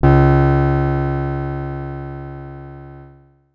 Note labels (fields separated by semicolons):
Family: guitar; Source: acoustic; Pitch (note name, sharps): C#2; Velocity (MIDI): 25; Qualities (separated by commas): bright, distorted